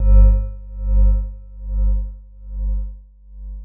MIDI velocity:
75